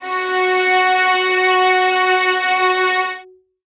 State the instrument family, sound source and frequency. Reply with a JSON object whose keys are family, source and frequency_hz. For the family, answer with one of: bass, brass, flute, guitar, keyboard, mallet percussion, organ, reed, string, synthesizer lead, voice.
{"family": "string", "source": "acoustic", "frequency_hz": 370}